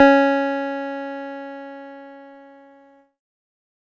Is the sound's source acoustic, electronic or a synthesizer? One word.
electronic